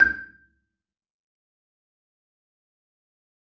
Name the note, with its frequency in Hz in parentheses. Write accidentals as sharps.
G6 (1568 Hz)